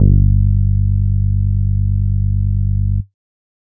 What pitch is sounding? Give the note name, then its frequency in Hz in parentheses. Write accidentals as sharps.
G1 (49 Hz)